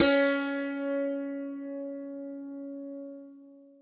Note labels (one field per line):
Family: guitar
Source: acoustic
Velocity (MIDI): 127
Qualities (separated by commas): bright, reverb